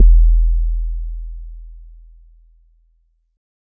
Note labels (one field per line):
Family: mallet percussion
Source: acoustic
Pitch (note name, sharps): E1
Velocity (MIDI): 25